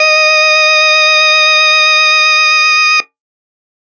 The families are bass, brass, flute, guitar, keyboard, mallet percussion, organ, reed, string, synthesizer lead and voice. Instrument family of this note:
organ